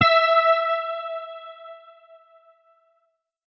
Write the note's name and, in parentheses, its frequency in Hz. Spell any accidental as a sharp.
E5 (659.3 Hz)